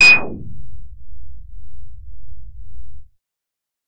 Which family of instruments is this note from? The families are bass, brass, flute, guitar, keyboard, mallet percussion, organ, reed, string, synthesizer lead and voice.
bass